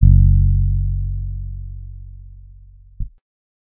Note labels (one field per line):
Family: bass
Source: synthesizer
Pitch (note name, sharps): F#1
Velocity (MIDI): 25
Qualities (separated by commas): dark